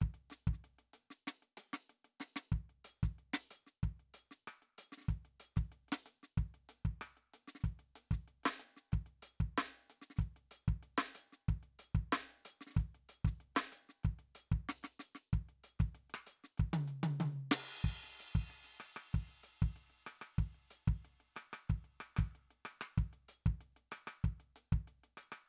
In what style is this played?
Afrobeat